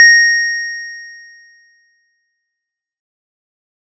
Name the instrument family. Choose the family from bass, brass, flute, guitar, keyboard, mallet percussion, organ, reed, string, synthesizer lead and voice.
keyboard